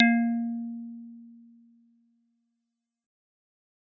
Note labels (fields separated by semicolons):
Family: guitar; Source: synthesizer; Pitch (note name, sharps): A#3; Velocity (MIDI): 127; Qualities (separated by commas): dark, fast decay